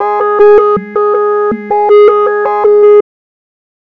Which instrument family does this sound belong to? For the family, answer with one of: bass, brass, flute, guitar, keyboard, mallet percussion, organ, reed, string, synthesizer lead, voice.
bass